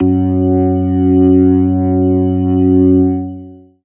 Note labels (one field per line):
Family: organ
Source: electronic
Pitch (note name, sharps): F#2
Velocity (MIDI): 100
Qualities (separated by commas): distorted, long release